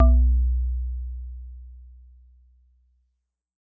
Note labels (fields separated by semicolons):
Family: mallet percussion; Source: acoustic; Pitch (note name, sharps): B1; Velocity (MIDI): 75